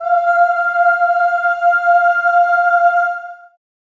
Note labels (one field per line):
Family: voice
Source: acoustic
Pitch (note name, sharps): F5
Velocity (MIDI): 100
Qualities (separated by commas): long release, reverb